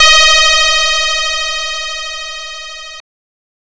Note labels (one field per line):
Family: guitar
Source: synthesizer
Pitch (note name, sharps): D#5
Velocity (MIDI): 127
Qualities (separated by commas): bright, distorted